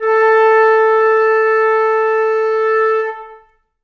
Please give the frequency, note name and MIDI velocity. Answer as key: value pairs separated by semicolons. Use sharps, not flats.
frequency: 440 Hz; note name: A4; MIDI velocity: 25